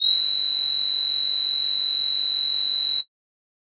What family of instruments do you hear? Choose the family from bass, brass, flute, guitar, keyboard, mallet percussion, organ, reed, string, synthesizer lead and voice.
flute